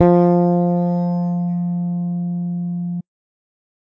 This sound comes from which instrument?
electronic bass